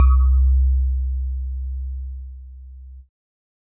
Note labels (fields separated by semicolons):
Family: keyboard; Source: electronic; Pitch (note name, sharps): C2; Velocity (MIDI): 100; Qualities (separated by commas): multiphonic